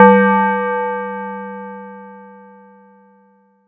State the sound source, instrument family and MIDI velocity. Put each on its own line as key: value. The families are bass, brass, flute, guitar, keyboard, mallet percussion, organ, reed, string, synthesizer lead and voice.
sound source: acoustic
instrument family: mallet percussion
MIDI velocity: 75